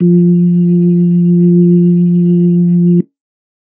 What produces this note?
electronic organ